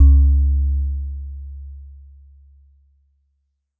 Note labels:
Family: mallet percussion; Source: acoustic; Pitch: C#2; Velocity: 50

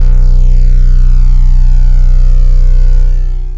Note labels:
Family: bass; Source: synthesizer; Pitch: B0; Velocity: 127; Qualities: bright, distorted, long release

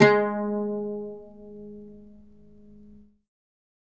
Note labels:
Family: guitar; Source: acoustic; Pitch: G#3; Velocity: 127; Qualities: reverb

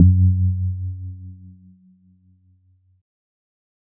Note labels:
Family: keyboard; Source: electronic; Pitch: F#2; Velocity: 25; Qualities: dark

